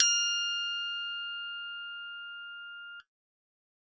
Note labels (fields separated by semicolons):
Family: keyboard; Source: electronic; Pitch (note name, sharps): F6; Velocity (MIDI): 127